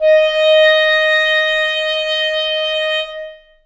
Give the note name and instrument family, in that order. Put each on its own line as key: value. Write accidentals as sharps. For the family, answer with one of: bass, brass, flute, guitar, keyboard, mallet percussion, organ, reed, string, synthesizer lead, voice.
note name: D#5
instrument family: reed